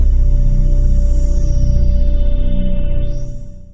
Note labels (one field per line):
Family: synthesizer lead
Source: synthesizer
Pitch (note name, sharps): B-1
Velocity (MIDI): 25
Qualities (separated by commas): long release